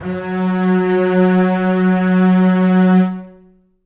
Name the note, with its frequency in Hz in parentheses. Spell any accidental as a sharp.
F#3 (185 Hz)